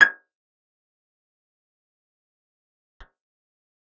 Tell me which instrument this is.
acoustic guitar